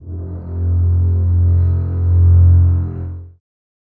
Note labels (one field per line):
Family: string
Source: acoustic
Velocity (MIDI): 50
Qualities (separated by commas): dark, reverb